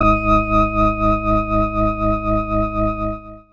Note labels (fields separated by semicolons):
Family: organ; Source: electronic; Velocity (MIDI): 127; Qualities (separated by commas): distorted